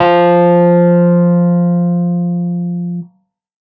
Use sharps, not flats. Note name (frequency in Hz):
F3 (174.6 Hz)